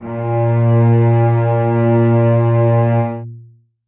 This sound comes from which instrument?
acoustic string instrument